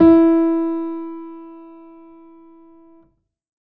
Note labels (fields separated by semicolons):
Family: keyboard; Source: acoustic; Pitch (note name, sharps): E4; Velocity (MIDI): 75; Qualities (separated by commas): reverb